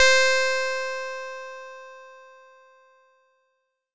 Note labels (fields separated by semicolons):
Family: bass; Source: synthesizer; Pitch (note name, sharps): C5; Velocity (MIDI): 100; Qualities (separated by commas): bright, distorted